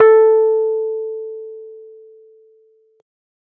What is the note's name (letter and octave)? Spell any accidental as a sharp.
A4